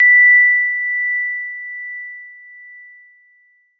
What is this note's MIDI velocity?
75